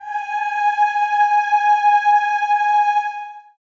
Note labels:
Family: voice; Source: acoustic; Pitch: G#5; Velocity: 100; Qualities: reverb

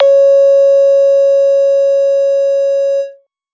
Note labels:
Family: bass; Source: synthesizer; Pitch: C#5; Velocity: 25; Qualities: distorted

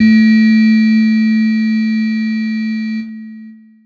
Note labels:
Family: keyboard; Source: electronic; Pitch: A3; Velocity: 50; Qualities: bright, distorted, long release

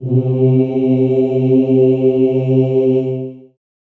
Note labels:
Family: voice; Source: acoustic; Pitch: C3; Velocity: 50; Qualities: long release, reverb

